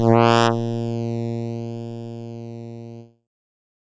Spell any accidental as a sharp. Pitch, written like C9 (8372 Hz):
A#2 (116.5 Hz)